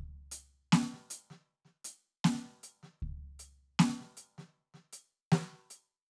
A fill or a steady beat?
beat